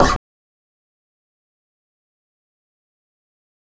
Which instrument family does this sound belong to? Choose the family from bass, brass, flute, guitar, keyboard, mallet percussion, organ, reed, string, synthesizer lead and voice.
bass